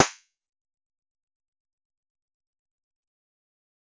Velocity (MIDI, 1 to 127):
100